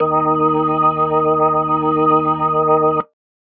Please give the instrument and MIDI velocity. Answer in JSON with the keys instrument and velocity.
{"instrument": "electronic organ", "velocity": 100}